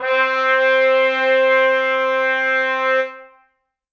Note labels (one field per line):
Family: brass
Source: acoustic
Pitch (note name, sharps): C4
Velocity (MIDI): 75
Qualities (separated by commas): reverb